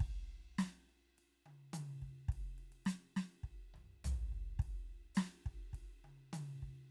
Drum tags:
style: Motown; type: beat; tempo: 104 BPM; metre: 4/4; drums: ride, hi-hat pedal, snare, high tom, floor tom, kick

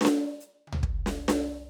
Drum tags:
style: half-time rock; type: fill; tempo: 140 BPM; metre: 4/4; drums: hi-hat pedal, snare, high tom, floor tom, kick

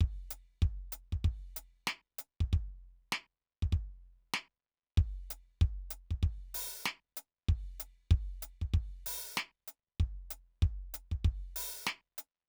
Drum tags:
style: funk; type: beat; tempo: 96 BPM; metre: 4/4; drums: crash, closed hi-hat, open hi-hat, hi-hat pedal, snare, kick

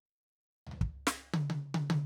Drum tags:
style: Afro-Cuban rumba; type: fill; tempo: 110 BPM; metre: 4/4; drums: snare, high tom, floor tom, kick

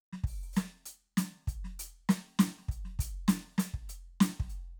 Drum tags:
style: funk; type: beat; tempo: 100 BPM; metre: 4/4; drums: closed hi-hat, open hi-hat, hi-hat pedal, snare, kick

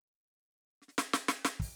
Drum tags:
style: Afro-Cuban bembé; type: fill; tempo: 122 BPM; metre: 4/4; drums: open hi-hat, hi-hat pedal, snare, kick

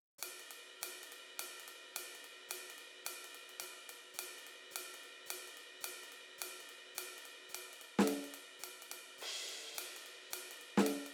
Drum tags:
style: swing; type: beat; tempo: 215 BPM; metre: 4/4; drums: ride, hi-hat pedal, snare

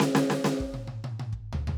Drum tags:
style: Purdie shuffle; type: fill; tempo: 130 BPM; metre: 4/4; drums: hi-hat pedal, snare, high tom, floor tom, kick

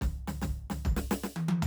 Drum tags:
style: punk; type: fill; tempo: 144 BPM; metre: 4/4; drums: snare, high tom, floor tom, kick

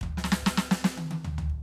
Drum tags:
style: punk; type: fill; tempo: 144 BPM; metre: 4/4; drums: snare, high tom, floor tom, kick

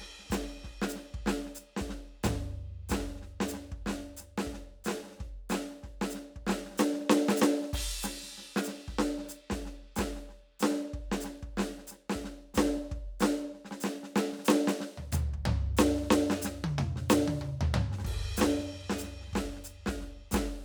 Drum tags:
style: New Orleans funk; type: beat; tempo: 93 BPM; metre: 4/4; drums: crash, ride, hi-hat pedal, snare, high tom, mid tom, floor tom, kick

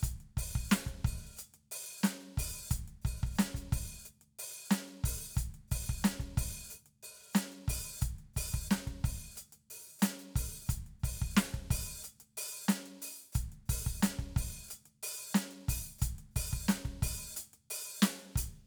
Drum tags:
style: hip-hop; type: beat; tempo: 90 BPM; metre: 4/4; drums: closed hi-hat, open hi-hat, hi-hat pedal, snare, kick

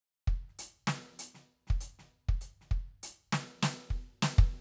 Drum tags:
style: funk; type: beat; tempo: 100 BPM; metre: 4/4; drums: closed hi-hat, snare, kick

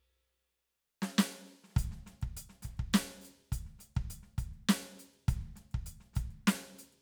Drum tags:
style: rock; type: beat; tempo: 102 BPM; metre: 3/4; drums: closed hi-hat, hi-hat pedal, snare, kick

